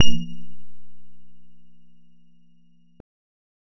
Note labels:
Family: bass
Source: synthesizer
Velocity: 50

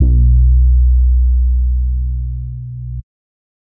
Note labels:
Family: bass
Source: synthesizer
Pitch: B1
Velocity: 50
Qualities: dark

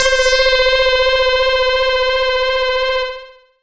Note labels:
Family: bass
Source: synthesizer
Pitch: C5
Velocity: 100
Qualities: bright, distorted, tempo-synced

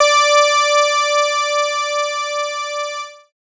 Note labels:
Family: bass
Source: synthesizer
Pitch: D5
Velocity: 127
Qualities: bright, distorted

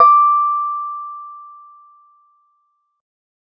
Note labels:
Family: keyboard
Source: electronic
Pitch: D6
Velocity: 75

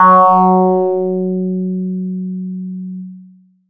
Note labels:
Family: bass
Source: synthesizer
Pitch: F#3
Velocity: 100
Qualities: distorted

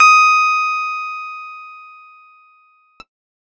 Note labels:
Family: keyboard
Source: electronic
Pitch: D#6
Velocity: 50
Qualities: bright

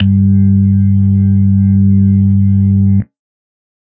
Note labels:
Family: organ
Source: electronic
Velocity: 127

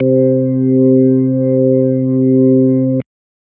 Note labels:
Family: organ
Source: electronic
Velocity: 25

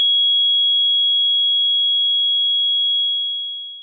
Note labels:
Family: synthesizer lead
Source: synthesizer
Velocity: 50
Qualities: bright, long release

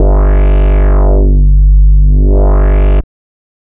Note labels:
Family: bass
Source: synthesizer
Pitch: G1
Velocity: 127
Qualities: distorted

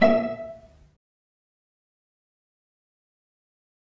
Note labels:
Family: string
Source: acoustic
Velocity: 50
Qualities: fast decay, percussive, reverb

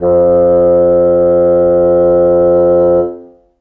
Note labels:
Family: reed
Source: acoustic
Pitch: F2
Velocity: 50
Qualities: reverb

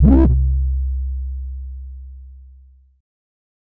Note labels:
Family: bass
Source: synthesizer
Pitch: C2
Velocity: 50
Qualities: distorted

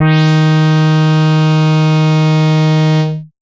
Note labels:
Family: bass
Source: synthesizer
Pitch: D#3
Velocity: 127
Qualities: bright, distorted

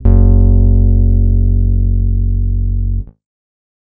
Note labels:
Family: guitar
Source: acoustic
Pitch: F#1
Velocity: 50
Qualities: dark

